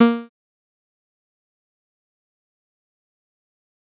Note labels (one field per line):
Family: bass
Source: synthesizer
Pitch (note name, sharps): A#3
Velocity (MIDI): 50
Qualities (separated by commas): bright, distorted, fast decay, percussive